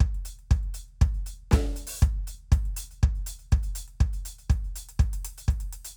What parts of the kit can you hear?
closed hi-hat, open hi-hat, hi-hat pedal, snare and kick